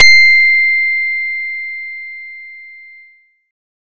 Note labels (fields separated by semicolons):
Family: guitar; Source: acoustic; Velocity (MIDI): 100; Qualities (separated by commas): bright